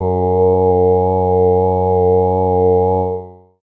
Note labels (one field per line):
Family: voice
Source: synthesizer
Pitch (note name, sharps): F#2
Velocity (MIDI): 25